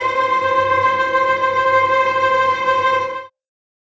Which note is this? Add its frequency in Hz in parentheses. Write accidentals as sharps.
C5 (523.3 Hz)